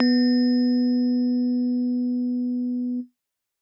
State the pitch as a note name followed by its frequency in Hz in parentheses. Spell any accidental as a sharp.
B3 (246.9 Hz)